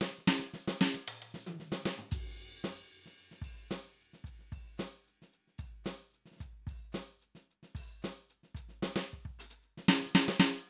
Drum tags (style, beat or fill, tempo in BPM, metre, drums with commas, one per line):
funk
beat
112 BPM
4/4
ride, closed hi-hat, open hi-hat, hi-hat pedal, percussion, snare, high tom, floor tom, kick